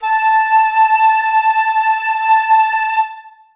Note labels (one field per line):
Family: reed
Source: acoustic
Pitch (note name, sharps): A5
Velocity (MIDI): 127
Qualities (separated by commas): reverb